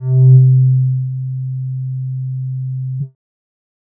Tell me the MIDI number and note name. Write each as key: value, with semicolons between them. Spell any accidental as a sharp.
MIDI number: 48; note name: C3